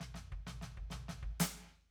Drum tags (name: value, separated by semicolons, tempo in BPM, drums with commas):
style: jazz; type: fill; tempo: 125 BPM; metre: 4/4; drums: closed hi-hat, snare, floor tom, kick